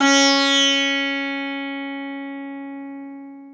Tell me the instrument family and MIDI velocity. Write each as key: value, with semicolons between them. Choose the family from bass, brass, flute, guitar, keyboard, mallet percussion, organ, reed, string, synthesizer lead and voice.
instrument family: guitar; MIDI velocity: 75